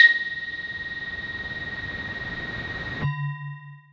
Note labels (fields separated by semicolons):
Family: voice; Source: synthesizer; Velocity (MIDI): 75; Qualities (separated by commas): distorted, long release